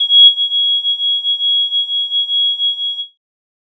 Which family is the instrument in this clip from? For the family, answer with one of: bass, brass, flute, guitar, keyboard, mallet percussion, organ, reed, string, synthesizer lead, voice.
flute